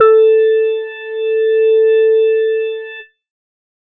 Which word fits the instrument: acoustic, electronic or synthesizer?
electronic